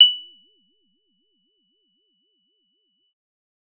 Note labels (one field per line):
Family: bass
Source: synthesizer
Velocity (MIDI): 50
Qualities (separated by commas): bright, percussive